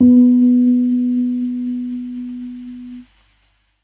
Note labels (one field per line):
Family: keyboard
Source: electronic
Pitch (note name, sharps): B3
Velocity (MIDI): 25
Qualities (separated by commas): dark